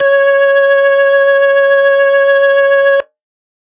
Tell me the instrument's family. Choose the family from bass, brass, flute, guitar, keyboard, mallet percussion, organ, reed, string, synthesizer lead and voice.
organ